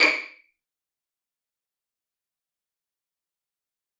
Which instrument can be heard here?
acoustic string instrument